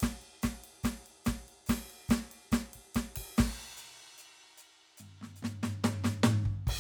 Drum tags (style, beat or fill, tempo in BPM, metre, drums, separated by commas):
rock, beat, 145 BPM, 4/4, crash, hi-hat pedal, snare, floor tom, kick